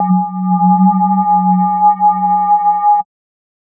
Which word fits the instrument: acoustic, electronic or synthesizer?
electronic